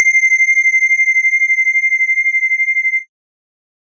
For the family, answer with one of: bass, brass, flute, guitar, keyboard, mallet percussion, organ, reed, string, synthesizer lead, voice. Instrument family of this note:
organ